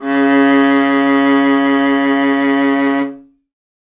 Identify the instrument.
acoustic string instrument